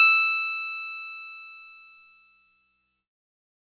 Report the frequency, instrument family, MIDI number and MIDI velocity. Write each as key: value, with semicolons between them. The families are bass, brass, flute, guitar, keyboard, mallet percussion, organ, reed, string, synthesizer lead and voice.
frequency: 1319 Hz; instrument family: keyboard; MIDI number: 88; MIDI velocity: 100